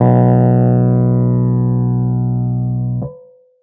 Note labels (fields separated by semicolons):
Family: keyboard; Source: electronic; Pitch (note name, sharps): B1; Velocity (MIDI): 100; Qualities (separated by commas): distorted